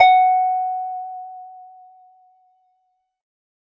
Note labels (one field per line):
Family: guitar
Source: acoustic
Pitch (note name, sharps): F#5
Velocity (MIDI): 127